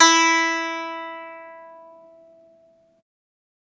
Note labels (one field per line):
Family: guitar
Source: acoustic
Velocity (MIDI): 50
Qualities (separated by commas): bright, multiphonic, reverb